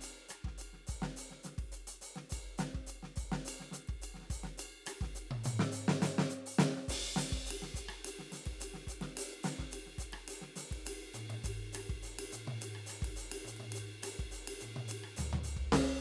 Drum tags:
Afro-Cuban, beat, 105 BPM, 4/4, crash, ride, ride bell, closed hi-hat, hi-hat pedal, snare, cross-stick, high tom, floor tom, kick

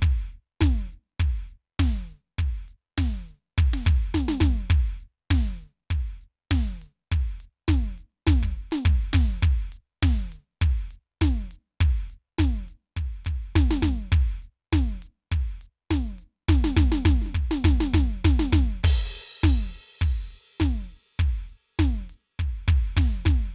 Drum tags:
rock, beat, 102 BPM, 4/4, crash, closed hi-hat, open hi-hat, hi-hat pedal, snare, kick

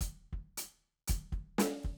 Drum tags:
rock, beat, 120 BPM, 4/4, closed hi-hat, snare, kick

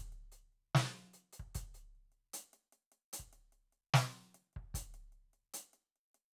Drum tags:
rock, beat, 75 BPM, 4/4, closed hi-hat, snare, kick

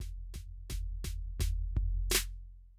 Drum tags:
rock, fill, 86 BPM, 4/4, hi-hat pedal, snare, floor tom, kick

